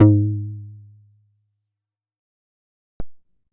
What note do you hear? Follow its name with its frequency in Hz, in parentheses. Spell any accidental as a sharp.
G#2 (103.8 Hz)